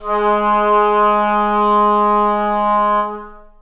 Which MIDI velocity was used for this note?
50